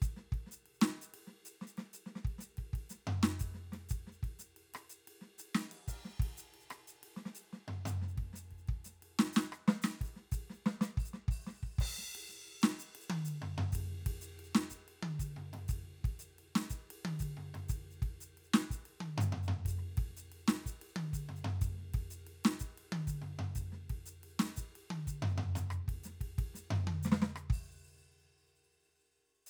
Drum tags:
Afro-Cuban bembé, beat, 122 BPM, 4/4, crash, ride, open hi-hat, hi-hat pedal, snare, cross-stick, high tom, floor tom, kick

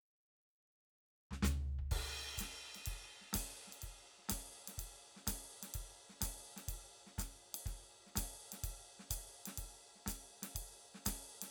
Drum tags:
rock shuffle, beat, 125 BPM, 4/4, crash, ride, hi-hat pedal, snare, floor tom, kick

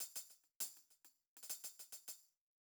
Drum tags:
hip-hop, beat, 100 BPM, 4/4, percussion

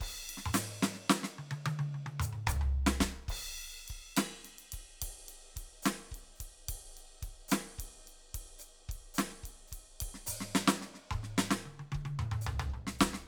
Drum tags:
blues shuffle, beat, 72 BPM, 4/4, crash, ride, ride bell, closed hi-hat, hi-hat pedal, snare, high tom, mid tom, floor tom, kick

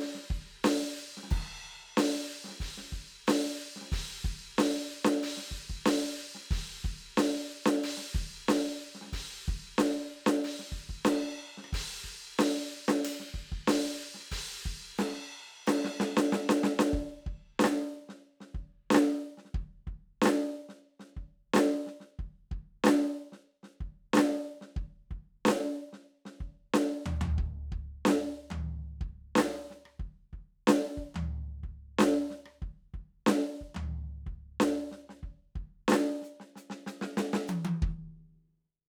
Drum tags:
funk rock, beat, 92 BPM, 4/4, crash, hi-hat pedal, snare, cross-stick, high tom, floor tom, kick

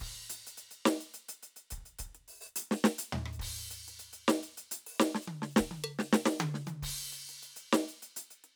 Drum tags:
rock, beat, 140 BPM, 4/4, crash, closed hi-hat, open hi-hat, hi-hat pedal, percussion, snare, cross-stick, high tom, floor tom, kick

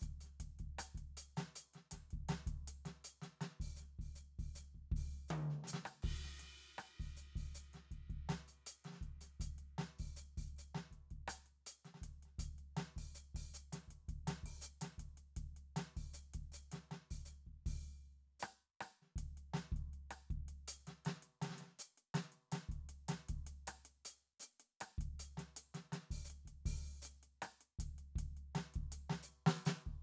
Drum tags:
funk, beat, 80 BPM, 4/4, crash, closed hi-hat, open hi-hat, hi-hat pedal, snare, cross-stick, high tom, kick

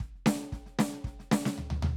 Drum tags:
country, fill, 114 BPM, 4/4, snare, floor tom, kick

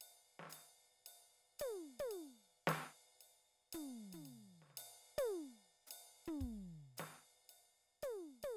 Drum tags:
jazz, beat, 112 BPM, 4/4, ride, hi-hat pedal, snare, high tom, floor tom, kick

